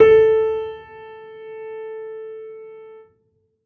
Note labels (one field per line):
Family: keyboard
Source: acoustic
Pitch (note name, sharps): A4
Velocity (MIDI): 75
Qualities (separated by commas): reverb